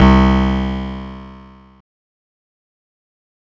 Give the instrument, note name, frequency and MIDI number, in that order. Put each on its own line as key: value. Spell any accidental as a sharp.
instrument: electronic guitar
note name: C2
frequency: 65.41 Hz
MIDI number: 36